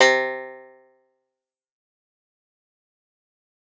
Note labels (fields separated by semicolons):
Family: guitar; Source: acoustic; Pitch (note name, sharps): C3; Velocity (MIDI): 100; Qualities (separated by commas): bright, fast decay, percussive